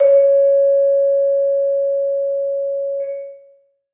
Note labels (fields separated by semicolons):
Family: mallet percussion; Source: acoustic; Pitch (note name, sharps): C#5; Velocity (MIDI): 75; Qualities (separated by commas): long release, reverb